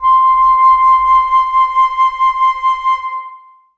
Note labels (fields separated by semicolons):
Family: flute; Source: acoustic; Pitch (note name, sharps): C6; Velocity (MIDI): 25; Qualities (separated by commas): long release, reverb